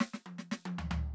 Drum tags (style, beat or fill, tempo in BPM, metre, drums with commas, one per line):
funk
fill
112 BPM
4/4
snare, high tom, floor tom